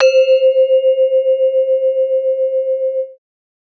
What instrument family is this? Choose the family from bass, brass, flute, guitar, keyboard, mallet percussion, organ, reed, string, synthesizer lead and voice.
mallet percussion